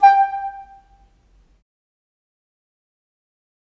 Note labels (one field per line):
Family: flute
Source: acoustic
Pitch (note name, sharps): G5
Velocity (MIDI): 50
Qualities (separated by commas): fast decay, reverb